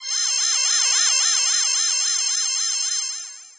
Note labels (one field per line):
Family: voice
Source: synthesizer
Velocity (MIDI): 127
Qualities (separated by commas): bright, distorted, long release